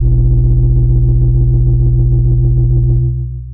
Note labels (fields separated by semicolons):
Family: mallet percussion; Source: electronic; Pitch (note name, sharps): B-1; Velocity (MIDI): 127; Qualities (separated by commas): long release